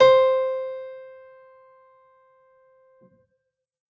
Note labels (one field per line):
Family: keyboard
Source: acoustic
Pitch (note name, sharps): C5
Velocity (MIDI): 127